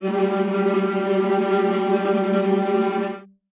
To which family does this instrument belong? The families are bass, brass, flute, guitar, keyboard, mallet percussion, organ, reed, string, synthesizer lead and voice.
string